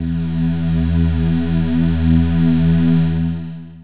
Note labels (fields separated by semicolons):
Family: voice; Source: synthesizer; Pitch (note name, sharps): E2; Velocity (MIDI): 25; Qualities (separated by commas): distorted, long release